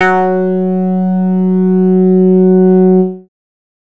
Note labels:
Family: bass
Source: synthesizer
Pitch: F#3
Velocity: 100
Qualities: distorted

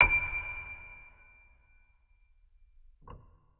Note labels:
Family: organ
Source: electronic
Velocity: 50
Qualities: reverb

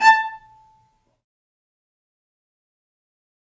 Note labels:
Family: string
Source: acoustic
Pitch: A5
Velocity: 100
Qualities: fast decay, percussive, reverb

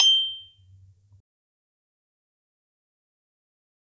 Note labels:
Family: mallet percussion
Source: acoustic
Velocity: 50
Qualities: fast decay, percussive, reverb

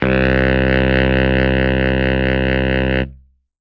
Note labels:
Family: reed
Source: acoustic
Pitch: C2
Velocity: 75

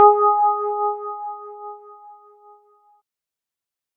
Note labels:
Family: keyboard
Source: electronic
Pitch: G#4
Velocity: 100

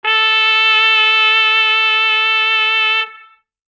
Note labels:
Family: brass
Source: acoustic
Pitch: A4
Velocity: 127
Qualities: bright, distorted

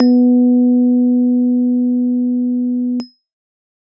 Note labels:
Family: keyboard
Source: electronic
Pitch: B3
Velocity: 50

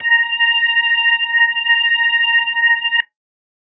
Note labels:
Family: organ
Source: electronic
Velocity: 100

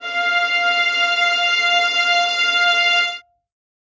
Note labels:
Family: string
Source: acoustic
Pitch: F5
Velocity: 50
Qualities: reverb

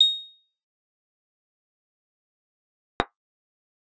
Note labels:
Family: guitar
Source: electronic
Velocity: 100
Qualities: bright, fast decay, percussive

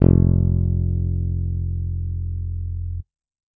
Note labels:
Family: bass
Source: electronic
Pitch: F1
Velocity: 127

